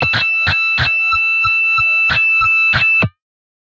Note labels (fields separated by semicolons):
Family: guitar; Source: electronic; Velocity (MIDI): 100